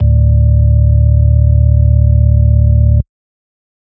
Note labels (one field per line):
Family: organ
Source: electronic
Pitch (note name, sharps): D1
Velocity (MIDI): 100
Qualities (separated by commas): dark